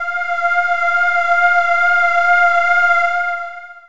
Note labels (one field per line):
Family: voice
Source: synthesizer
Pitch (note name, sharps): F5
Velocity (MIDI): 75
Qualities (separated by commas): distorted, long release